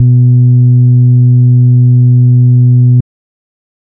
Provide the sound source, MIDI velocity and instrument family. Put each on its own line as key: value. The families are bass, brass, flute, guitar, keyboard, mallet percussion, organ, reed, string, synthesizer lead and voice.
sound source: electronic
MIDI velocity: 127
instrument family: organ